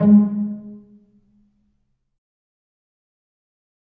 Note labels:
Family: string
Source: acoustic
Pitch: G#3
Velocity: 127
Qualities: dark, fast decay, reverb

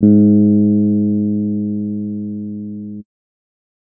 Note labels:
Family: keyboard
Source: electronic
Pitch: G#2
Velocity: 25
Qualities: dark

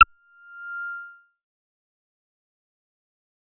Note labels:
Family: bass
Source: synthesizer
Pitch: F6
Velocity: 127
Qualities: fast decay

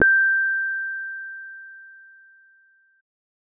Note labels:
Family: keyboard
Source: electronic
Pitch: G6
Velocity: 50

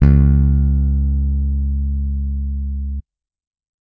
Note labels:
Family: bass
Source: electronic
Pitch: C#2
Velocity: 127

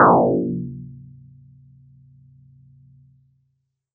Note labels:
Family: mallet percussion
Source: acoustic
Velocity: 127

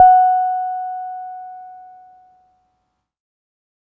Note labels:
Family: keyboard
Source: electronic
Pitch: F#5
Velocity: 100

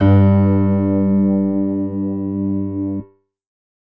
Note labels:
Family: keyboard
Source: electronic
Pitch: G2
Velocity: 75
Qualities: reverb

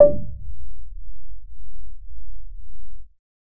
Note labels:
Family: bass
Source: synthesizer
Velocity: 25

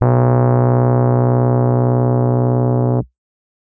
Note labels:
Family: keyboard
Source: electronic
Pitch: B1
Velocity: 127

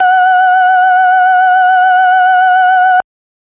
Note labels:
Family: organ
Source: electronic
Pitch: F#5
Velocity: 100

